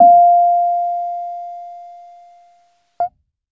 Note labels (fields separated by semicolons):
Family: keyboard; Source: electronic; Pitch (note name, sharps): F5; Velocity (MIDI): 25